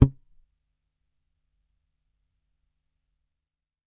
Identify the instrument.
electronic bass